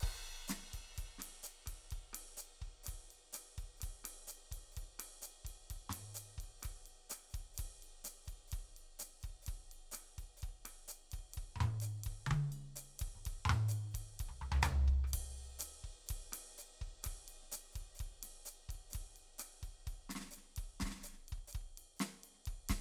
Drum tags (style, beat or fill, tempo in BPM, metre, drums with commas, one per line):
bossa nova
beat
127 BPM
4/4
crash, ride, ride bell, hi-hat pedal, snare, cross-stick, high tom, mid tom, floor tom, kick